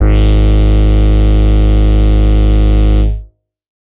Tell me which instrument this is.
synthesizer bass